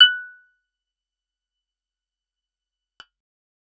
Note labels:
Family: guitar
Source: acoustic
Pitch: F#6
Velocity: 100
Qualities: fast decay, percussive

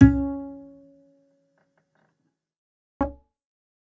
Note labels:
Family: bass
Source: acoustic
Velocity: 25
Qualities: fast decay, percussive

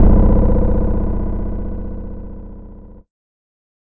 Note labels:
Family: guitar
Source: electronic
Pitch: B-1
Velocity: 50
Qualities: bright, distorted

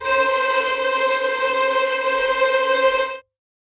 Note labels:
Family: string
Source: acoustic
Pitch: C5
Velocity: 25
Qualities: bright, non-linear envelope, reverb

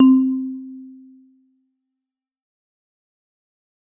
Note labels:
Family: mallet percussion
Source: acoustic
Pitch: C4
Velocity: 100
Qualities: dark, fast decay, reverb

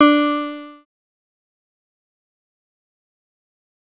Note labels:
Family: synthesizer lead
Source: synthesizer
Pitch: D4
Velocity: 100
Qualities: distorted, fast decay

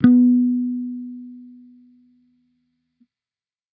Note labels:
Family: bass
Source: electronic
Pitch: B3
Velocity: 25

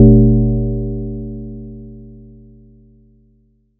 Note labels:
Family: mallet percussion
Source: acoustic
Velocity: 75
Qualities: multiphonic

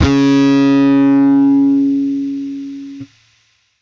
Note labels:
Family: bass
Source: electronic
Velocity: 50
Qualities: bright, distorted

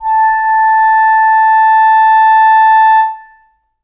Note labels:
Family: reed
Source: acoustic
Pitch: A5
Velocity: 75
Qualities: reverb

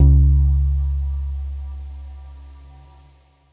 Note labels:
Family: guitar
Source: electronic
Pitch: C#2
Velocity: 100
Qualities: dark

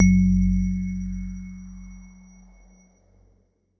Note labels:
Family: keyboard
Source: electronic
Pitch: F#1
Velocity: 100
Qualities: dark

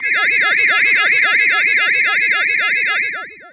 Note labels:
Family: voice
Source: synthesizer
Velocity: 75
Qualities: long release

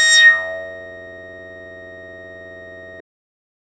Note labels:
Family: bass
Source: synthesizer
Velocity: 127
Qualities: distorted

